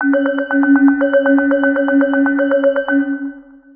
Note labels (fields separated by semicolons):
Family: mallet percussion; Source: synthesizer; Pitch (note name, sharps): C#4; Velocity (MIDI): 127; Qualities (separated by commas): dark, long release, multiphonic, percussive, tempo-synced